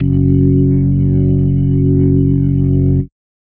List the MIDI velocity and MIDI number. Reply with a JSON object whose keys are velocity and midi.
{"velocity": 75, "midi": 30}